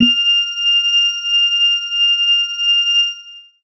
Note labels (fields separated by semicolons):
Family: organ; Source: electronic; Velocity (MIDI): 25; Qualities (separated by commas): long release, reverb